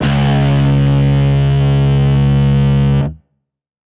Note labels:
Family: guitar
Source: electronic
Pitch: C#2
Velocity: 100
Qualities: bright, distorted

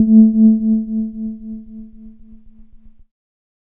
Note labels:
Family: keyboard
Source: electronic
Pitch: A3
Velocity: 127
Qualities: dark

